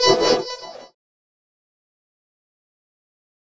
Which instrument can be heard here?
electronic keyboard